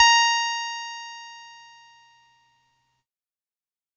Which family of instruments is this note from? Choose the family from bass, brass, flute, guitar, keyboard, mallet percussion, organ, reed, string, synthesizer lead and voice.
keyboard